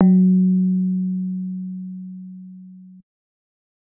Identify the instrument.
electronic keyboard